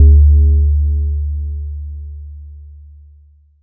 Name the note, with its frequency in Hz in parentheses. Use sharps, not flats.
D2 (73.42 Hz)